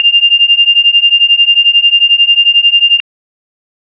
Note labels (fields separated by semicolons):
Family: organ; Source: electronic; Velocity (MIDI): 50; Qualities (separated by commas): bright